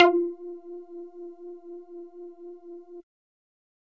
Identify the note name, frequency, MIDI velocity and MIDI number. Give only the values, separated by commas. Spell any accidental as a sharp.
F4, 349.2 Hz, 75, 65